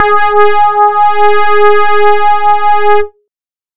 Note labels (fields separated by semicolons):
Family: bass; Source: synthesizer; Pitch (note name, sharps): G#4; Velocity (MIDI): 75; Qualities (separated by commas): distorted